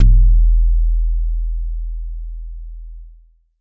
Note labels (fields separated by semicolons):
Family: bass; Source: synthesizer; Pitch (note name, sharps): E1; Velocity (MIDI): 75; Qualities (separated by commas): distorted